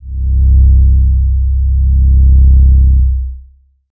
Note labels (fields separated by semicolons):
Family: bass; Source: synthesizer; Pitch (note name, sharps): C1; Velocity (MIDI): 100; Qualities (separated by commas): distorted, long release, tempo-synced